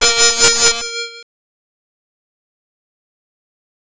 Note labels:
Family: bass; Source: synthesizer; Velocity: 127; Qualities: bright, distorted, fast decay, multiphonic

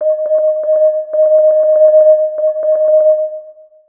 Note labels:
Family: mallet percussion; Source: synthesizer; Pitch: D#5; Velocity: 25; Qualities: dark, long release, multiphonic, percussive, tempo-synced

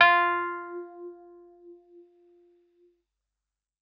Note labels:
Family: keyboard; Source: electronic; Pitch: F4; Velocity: 127

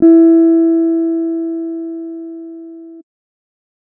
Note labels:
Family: keyboard; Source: electronic; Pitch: E4; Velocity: 25; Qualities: dark

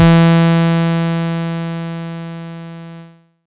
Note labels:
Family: bass; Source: synthesizer; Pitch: E3; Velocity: 25; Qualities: bright, distorted

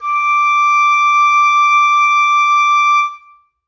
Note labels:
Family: reed; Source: acoustic; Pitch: D6; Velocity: 25; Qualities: reverb

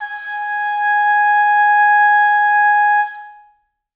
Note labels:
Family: reed; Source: acoustic; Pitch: G#5; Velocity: 25; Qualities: reverb

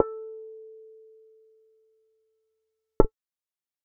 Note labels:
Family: bass; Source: synthesizer; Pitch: A4; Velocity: 100; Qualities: dark, reverb

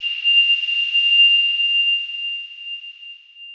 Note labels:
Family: mallet percussion; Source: electronic; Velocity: 50; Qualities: bright, long release, non-linear envelope

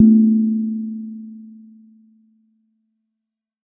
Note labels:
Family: mallet percussion; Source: acoustic; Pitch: A3; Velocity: 25; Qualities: dark, reverb

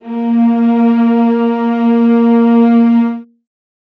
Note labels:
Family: string; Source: acoustic; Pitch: A#3; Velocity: 75; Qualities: reverb

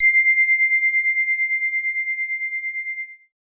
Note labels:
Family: bass; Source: synthesizer; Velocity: 75

